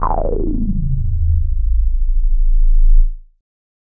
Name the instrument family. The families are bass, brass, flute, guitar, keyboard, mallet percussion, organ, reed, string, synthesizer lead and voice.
bass